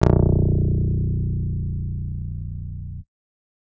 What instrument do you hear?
electronic keyboard